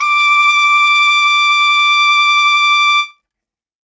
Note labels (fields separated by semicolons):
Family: reed; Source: acoustic; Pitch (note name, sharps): D6; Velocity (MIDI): 127; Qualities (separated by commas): reverb